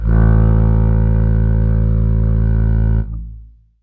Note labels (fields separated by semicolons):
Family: reed; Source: acoustic; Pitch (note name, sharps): A1; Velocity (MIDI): 75; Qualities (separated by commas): long release, reverb